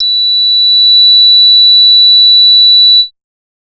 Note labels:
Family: bass; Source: synthesizer; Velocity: 25; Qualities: multiphonic

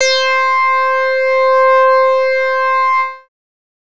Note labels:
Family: bass; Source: synthesizer; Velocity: 100; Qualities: distorted

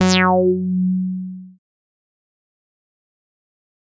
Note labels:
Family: bass; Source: synthesizer; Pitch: F#3; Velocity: 100; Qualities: bright, distorted, fast decay

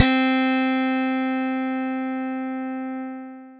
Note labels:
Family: keyboard; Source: electronic; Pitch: C4; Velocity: 100; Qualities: bright, long release

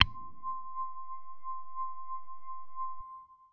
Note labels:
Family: guitar; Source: electronic; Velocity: 25; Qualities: dark, distorted

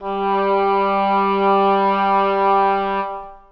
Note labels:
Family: reed; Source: acoustic; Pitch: G3; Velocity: 75; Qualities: reverb

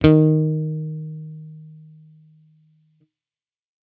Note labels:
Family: bass; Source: electronic; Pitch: D#3; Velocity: 127

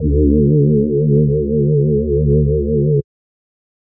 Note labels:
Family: voice; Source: synthesizer; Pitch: D2; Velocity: 25

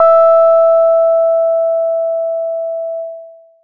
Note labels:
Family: bass; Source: synthesizer; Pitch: E5; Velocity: 25; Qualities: distorted, long release

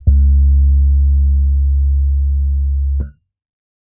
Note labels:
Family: keyboard; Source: electronic; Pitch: C#2; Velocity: 25; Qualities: dark

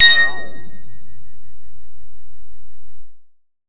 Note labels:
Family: bass; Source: synthesizer; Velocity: 50; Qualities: distorted

